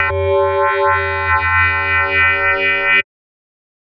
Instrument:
synthesizer mallet percussion instrument